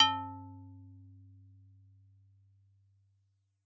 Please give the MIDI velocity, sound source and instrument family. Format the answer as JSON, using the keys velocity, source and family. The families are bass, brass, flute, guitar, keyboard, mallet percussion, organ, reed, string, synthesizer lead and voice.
{"velocity": 127, "source": "acoustic", "family": "mallet percussion"}